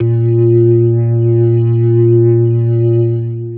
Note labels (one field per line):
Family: organ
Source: electronic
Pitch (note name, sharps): A#2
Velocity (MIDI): 25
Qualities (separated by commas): distorted, long release